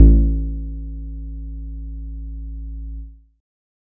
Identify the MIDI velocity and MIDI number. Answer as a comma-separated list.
75, 33